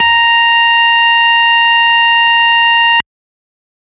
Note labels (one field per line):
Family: organ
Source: electronic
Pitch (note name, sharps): A#5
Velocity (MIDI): 127